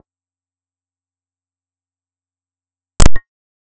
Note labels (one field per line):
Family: bass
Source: synthesizer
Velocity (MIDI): 25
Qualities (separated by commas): percussive, reverb